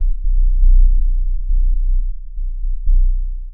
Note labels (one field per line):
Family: synthesizer lead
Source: synthesizer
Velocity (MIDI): 75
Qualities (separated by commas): dark, long release, tempo-synced